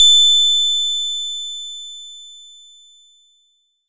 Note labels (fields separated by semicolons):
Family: bass; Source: synthesizer; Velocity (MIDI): 100; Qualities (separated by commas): bright, distorted